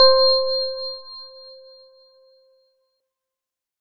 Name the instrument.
electronic organ